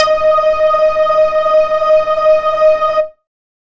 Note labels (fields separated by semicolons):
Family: bass; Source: synthesizer; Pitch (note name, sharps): D#5; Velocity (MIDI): 75